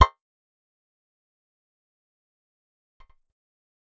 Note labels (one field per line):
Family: bass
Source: synthesizer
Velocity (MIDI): 100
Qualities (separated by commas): fast decay, percussive